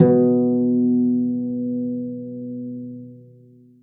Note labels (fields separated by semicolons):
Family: string; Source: acoustic; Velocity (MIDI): 25; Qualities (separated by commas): long release, reverb